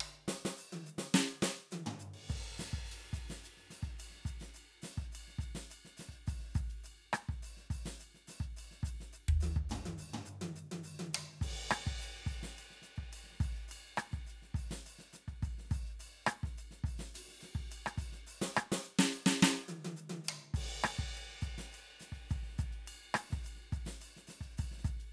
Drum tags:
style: Afro-Cuban; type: beat; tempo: 105 BPM; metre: 4/4; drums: crash, ride, ride bell, closed hi-hat, open hi-hat, hi-hat pedal, percussion, snare, cross-stick, high tom, mid tom, floor tom, kick

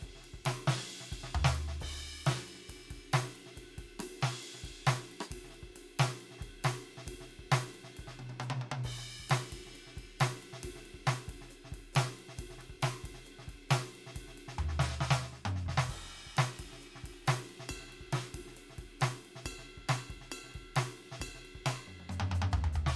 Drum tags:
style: rock; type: beat; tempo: 136 BPM; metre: 4/4; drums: crash, ride, ride bell, hi-hat pedal, snare, cross-stick, high tom, mid tom, floor tom, kick

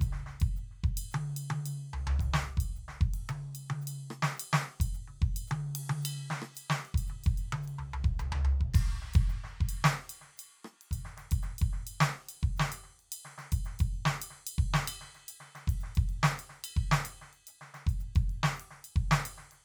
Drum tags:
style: Afro-Cuban rumba; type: beat; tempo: 110 BPM; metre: 4/4; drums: crash, ride, ride bell, hi-hat pedal, snare, cross-stick, high tom, floor tom, kick

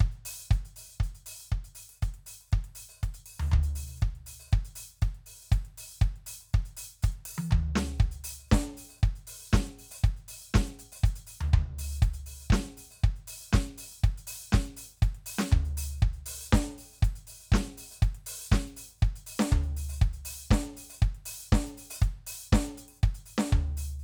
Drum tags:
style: disco; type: beat; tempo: 120 BPM; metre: 4/4; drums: closed hi-hat, open hi-hat, hi-hat pedal, snare, high tom, floor tom, kick

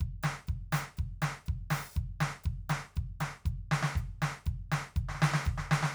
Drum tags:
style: rock; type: beat; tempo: 120 BPM; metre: 4/4; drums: closed hi-hat, open hi-hat, hi-hat pedal, snare, kick

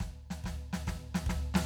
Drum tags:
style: punk; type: fill; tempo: 144 BPM; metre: 4/4; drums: snare, floor tom, kick

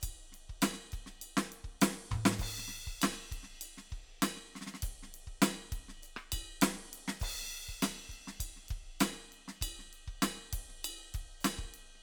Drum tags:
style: funk; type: beat; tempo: 100 BPM; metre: 4/4; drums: crash, ride, ride bell, hi-hat pedal, snare, cross-stick, mid tom, kick

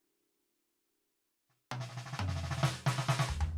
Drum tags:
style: hip-hop; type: fill; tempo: 67 BPM; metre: 4/4; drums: snare, high tom, mid tom, floor tom

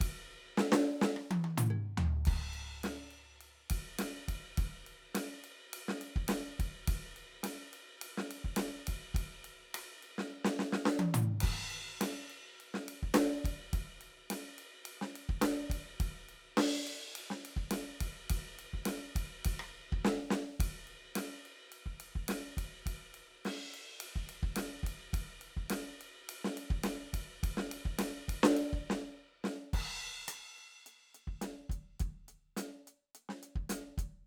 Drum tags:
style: rock; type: beat; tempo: 105 BPM; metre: 4/4; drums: crash, ride, closed hi-hat, percussion, snare, cross-stick, high tom, mid tom, floor tom, kick

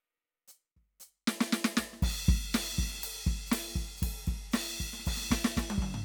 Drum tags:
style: rock; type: beat; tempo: 118 BPM; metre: 4/4; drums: crash, hi-hat pedal, snare, high tom, mid tom, floor tom, kick

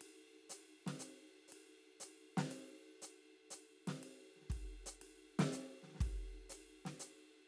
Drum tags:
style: jazz; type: beat; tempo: 120 BPM; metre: 3/4; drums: ride, hi-hat pedal, snare, kick

